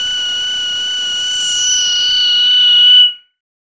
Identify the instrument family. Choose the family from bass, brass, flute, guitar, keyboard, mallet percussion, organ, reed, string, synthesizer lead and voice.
bass